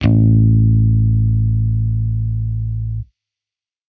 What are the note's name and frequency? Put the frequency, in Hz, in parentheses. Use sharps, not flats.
A1 (55 Hz)